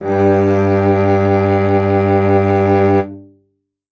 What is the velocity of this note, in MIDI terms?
75